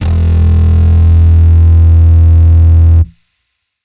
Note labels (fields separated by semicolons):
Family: bass; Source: electronic; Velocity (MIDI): 100; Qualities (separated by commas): bright, distorted